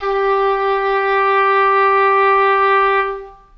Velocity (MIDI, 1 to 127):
50